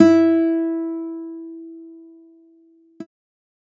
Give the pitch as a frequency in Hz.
329.6 Hz